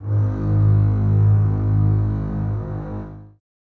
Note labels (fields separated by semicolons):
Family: string; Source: acoustic; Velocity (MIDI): 100; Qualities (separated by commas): reverb